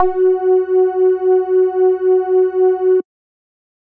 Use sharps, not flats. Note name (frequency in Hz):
F#4 (370 Hz)